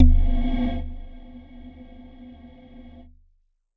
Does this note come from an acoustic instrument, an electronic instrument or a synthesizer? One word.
electronic